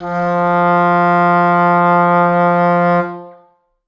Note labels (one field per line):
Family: reed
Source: acoustic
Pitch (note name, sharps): F3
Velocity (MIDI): 50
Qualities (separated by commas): reverb